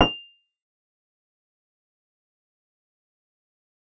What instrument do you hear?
synthesizer keyboard